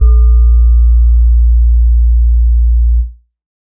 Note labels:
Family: keyboard; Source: electronic; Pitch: A#1; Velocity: 25; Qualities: dark

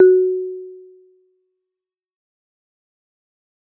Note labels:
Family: mallet percussion; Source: acoustic; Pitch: F#4; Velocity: 75; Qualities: fast decay

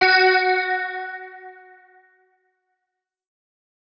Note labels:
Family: guitar; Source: electronic; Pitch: F#4; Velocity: 50

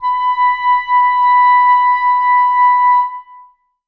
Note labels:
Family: reed; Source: acoustic; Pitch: B5; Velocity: 75; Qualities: long release, reverb

